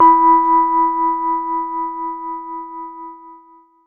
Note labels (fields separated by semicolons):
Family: keyboard; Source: electronic; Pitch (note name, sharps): E4; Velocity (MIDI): 50; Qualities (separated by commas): long release, reverb